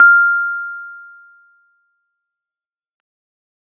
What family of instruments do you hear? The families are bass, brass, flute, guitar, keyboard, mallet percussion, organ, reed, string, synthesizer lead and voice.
keyboard